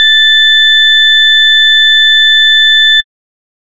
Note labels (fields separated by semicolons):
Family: bass; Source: synthesizer; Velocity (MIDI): 50; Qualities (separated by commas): distorted